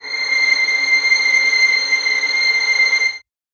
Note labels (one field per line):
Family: string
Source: acoustic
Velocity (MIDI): 25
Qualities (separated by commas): reverb